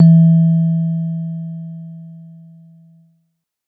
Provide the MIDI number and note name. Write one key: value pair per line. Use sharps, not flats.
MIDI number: 52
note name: E3